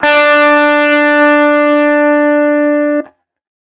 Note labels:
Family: guitar; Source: electronic; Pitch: D4; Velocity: 100; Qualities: distorted

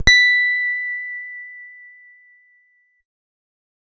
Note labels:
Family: guitar; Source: electronic; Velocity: 100

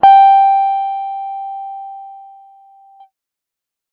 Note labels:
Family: guitar; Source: electronic; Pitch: G5; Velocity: 50

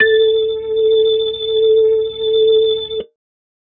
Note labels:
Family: organ; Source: electronic; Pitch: A4; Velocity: 100

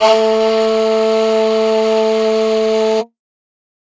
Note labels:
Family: flute; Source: acoustic; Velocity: 100

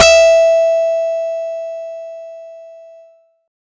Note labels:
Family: guitar; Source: acoustic; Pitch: E5; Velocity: 127; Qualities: bright

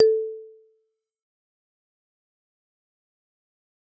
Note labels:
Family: mallet percussion; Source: acoustic; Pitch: A4; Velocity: 127; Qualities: fast decay, percussive

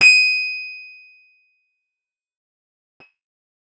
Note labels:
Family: guitar; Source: acoustic; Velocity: 25; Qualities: bright, distorted, fast decay

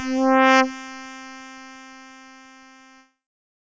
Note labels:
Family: keyboard; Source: synthesizer; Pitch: C4; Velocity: 25; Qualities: bright, distorted

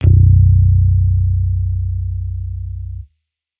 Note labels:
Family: bass; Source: electronic; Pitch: B0; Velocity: 75

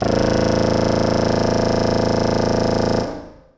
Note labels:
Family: reed; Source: acoustic; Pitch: A0; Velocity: 127; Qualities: distorted, reverb

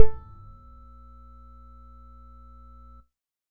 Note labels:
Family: bass; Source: synthesizer; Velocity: 25; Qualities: distorted, percussive

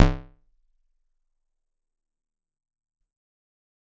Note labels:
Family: guitar; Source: electronic; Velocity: 50; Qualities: fast decay, percussive

